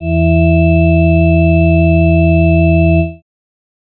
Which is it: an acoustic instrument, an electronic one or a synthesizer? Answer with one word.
electronic